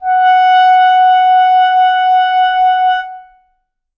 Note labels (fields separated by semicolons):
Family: reed; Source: acoustic; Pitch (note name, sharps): F#5; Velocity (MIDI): 100; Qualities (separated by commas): reverb